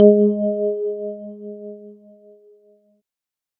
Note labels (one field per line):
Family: keyboard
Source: electronic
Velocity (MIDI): 100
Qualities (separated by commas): dark